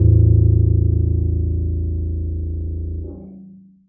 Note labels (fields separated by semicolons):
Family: keyboard; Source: acoustic; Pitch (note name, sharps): A0; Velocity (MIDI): 25; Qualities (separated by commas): dark, long release, reverb